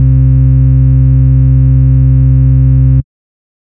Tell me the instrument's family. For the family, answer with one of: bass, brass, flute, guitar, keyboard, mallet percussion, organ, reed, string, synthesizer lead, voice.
bass